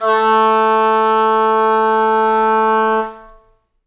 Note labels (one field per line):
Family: reed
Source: acoustic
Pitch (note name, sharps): A3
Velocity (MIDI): 25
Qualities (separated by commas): reverb